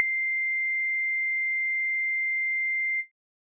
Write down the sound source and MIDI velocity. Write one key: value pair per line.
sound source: electronic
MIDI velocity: 127